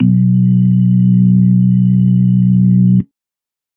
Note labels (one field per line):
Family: organ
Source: electronic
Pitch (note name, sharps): B1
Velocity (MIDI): 100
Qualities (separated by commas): dark